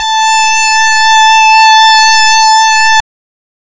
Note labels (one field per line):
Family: reed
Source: synthesizer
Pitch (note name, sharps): A5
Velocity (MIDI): 127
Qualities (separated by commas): distorted, non-linear envelope